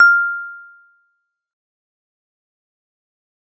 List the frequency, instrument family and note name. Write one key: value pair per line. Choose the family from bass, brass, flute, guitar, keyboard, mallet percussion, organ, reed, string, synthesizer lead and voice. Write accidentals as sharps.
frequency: 1397 Hz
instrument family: mallet percussion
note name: F6